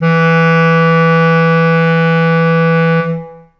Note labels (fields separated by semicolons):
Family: reed; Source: acoustic; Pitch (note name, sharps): E3; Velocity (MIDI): 100; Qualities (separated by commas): long release, reverb